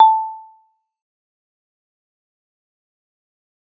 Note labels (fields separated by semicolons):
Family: mallet percussion; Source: acoustic; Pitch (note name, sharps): A5; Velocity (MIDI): 25; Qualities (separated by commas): fast decay, percussive